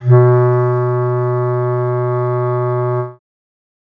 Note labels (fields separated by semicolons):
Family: reed; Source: acoustic; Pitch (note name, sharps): B2; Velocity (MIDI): 50; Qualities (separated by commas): dark